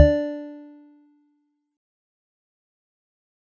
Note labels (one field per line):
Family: mallet percussion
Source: acoustic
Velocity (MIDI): 75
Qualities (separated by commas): fast decay, percussive